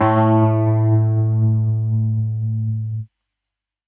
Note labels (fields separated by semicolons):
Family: keyboard; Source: electronic; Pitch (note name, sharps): A2; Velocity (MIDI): 100; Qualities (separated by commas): distorted